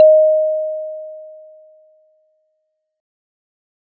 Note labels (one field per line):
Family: mallet percussion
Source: acoustic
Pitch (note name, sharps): D#5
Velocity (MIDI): 50